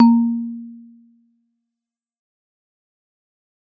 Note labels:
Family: mallet percussion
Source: acoustic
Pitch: A#3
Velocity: 127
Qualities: dark, fast decay

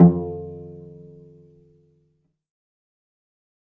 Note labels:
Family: string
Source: acoustic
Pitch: F2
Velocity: 75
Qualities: dark, fast decay, percussive, reverb

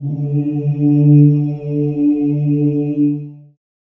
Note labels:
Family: voice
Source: acoustic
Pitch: D3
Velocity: 127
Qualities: dark, long release, reverb

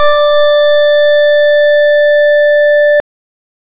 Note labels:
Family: organ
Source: electronic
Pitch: D5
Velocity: 127

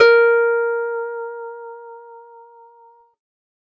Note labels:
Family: guitar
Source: acoustic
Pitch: A#4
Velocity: 127

